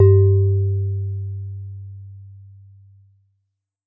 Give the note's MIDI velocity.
100